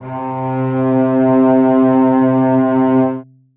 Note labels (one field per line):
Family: string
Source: acoustic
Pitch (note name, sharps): C3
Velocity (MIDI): 75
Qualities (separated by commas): reverb